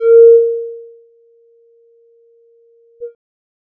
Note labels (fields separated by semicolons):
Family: bass; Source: synthesizer; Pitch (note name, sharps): A#4; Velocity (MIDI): 50; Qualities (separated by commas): dark